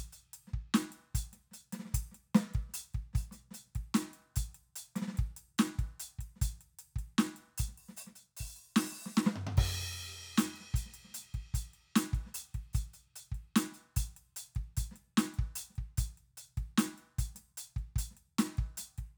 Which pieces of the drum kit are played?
crash, closed hi-hat, open hi-hat, hi-hat pedal, snare, floor tom and kick